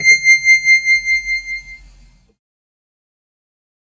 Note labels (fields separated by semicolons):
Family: keyboard; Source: synthesizer; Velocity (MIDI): 127; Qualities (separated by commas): fast decay